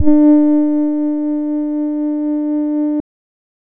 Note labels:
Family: bass; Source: synthesizer; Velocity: 25; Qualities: dark, distorted, non-linear envelope

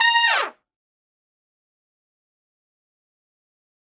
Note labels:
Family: brass; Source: acoustic; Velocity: 50; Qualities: bright, fast decay, reverb

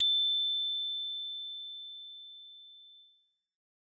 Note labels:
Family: bass; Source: synthesizer; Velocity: 100; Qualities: bright, distorted

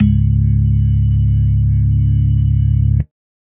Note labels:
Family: organ; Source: electronic; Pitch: C#1; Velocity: 100; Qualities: dark

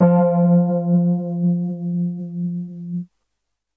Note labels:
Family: keyboard; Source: electronic; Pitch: F3; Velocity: 75

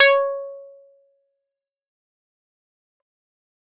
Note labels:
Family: keyboard; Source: electronic; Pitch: C#5; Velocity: 127; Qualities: distorted, fast decay, percussive

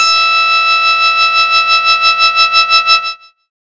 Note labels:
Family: bass; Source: synthesizer; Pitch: E6; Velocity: 100; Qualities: bright, distorted

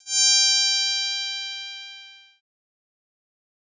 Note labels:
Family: bass; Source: synthesizer; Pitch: G5; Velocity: 50; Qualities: bright, distorted, fast decay

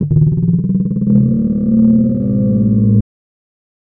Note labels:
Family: voice; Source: synthesizer; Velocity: 25; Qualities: distorted

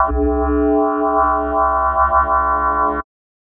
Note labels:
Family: mallet percussion; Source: synthesizer; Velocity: 100; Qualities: multiphonic, non-linear envelope

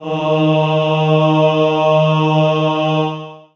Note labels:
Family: voice; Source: acoustic; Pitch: D#3; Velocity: 75; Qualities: long release, reverb

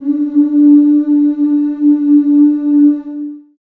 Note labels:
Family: voice; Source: acoustic; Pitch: D4; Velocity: 100; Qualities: dark, long release, reverb

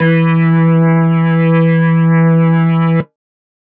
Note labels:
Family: organ; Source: electronic; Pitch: E3; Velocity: 127

